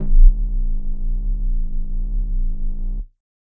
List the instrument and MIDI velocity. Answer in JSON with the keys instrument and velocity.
{"instrument": "synthesizer flute", "velocity": 25}